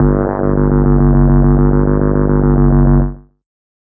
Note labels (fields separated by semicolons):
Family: bass; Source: synthesizer; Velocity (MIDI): 75; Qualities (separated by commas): distorted, tempo-synced